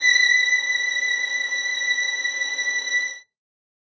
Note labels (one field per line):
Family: string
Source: acoustic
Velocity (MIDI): 127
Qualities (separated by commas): reverb